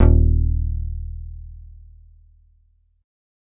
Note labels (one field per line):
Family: bass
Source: synthesizer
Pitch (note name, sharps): D#1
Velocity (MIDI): 127